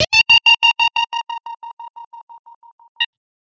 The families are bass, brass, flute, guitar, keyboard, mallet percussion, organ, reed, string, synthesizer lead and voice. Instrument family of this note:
guitar